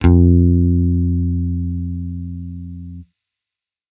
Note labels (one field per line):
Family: bass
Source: electronic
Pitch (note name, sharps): F2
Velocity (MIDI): 25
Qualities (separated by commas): distorted